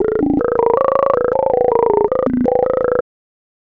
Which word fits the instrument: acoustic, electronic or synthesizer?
synthesizer